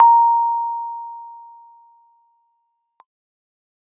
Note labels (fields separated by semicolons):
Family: keyboard; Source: electronic; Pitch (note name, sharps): A#5; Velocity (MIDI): 50